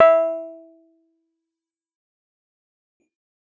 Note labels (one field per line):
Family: keyboard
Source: electronic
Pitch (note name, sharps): E5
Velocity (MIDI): 75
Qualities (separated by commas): fast decay, percussive